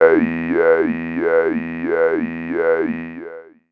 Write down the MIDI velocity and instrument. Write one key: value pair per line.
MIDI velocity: 100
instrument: synthesizer voice